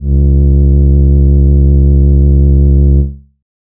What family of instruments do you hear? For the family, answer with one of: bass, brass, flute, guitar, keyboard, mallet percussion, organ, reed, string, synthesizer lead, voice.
voice